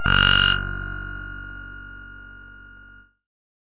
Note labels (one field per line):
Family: keyboard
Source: synthesizer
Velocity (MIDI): 100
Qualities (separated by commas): bright, distorted